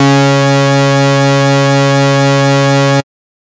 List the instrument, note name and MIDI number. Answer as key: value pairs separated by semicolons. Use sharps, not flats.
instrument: synthesizer bass; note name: C#3; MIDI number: 49